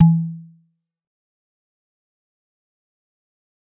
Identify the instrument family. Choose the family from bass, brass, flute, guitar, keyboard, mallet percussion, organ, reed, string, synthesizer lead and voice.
mallet percussion